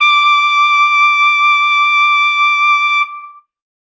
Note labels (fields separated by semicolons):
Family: brass; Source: acoustic; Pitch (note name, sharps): D6; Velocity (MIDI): 127